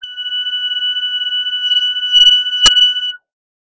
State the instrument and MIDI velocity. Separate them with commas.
synthesizer bass, 100